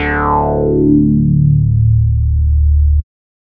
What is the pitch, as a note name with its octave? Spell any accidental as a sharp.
D1